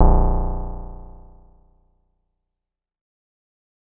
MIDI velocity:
100